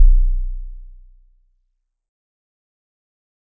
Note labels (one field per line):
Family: guitar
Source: synthesizer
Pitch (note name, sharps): B0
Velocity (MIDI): 25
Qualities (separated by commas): dark, fast decay